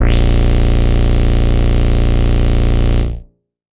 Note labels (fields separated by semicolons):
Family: bass; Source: synthesizer; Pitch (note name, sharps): A#0; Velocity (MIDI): 127; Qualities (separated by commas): distorted